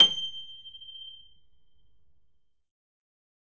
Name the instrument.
electronic keyboard